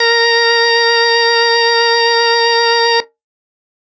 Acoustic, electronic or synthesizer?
electronic